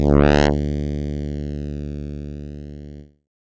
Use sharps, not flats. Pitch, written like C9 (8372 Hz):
D2 (73.42 Hz)